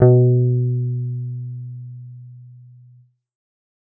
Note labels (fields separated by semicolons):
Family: bass; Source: synthesizer; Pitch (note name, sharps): B2; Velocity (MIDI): 25; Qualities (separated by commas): dark